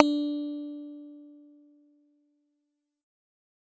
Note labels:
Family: bass; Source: synthesizer; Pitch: D4; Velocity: 50; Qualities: fast decay

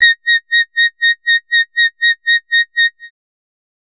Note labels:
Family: bass; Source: synthesizer; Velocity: 50; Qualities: bright, distorted, tempo-synced

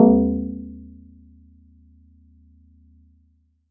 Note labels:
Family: mallet percussion; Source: acoustic; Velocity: 50

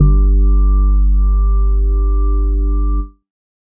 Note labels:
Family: organ; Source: electronic; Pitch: G1; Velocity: 50; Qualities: dark

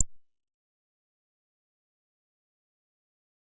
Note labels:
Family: bass; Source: synthesizer; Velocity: 75; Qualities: fast decay, percussive

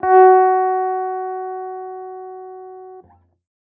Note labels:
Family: guitar; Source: electronic; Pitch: F#4; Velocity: 75; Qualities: non-linear envelope

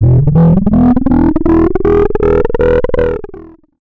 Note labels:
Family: bass; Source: synthesizer; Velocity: 25; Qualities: distorted, long release, multiphonic, tempo-synced

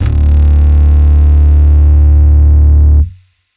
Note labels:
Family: bass; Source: electronic; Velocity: 50; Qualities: bright, distorted

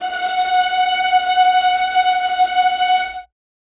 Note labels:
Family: string; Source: acoustic; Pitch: F#5; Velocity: 50; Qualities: bright, non-linear envelope, reverb

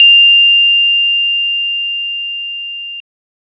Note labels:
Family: organ; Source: electronic; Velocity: 100; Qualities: bright

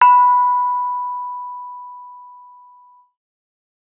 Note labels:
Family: mallet percussion; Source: acoustic; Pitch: B5; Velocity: 75

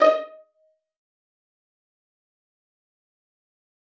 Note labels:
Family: string; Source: acoustic; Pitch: D#5; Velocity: 50; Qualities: bright, fast decay, percussive, reverb

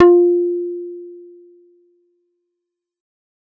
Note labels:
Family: bass; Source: synthesizer; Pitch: F4; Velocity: 127; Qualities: fast decay

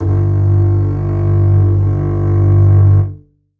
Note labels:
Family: string; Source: acoustic; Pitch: G1; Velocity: 50; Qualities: reverb

